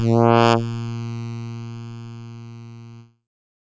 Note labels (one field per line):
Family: keyboard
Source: synthesizer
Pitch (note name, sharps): A#2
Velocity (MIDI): 75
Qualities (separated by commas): bright, distorted